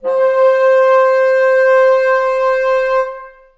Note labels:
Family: reed; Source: acoustic; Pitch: C5; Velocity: 75; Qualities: long release, reverb

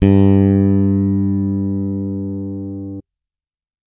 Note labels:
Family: bass; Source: electronic; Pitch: G2; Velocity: 100

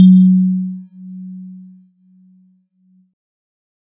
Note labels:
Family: keyboard; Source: synthesizer; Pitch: F#3; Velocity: 50

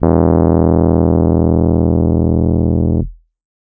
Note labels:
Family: keyboard; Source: electronic; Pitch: E1; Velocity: 25; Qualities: distorted

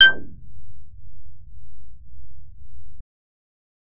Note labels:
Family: bass; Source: synthesizer; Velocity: 100; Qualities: distorted

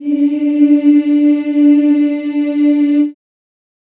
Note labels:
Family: voice; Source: acoustic; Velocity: 25; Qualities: reverb

